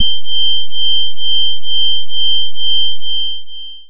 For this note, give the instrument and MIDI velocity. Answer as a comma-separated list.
synthesizer bass, 50